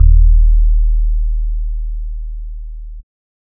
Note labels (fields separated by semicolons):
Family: bass; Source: synthesizer; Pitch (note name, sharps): D#1; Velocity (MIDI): 25